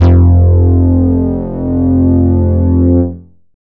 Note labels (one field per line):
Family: bass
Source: synthesizer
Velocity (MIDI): 75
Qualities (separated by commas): distorted